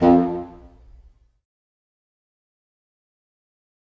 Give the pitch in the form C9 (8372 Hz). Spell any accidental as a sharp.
F2 (87.31 Hz)